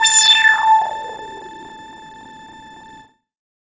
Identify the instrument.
synthesizer bass